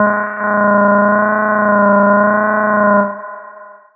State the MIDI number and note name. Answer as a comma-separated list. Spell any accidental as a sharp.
56, G#3